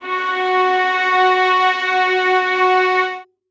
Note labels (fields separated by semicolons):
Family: string; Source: acoustic; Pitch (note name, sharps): F#4; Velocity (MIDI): 25; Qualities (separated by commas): reverb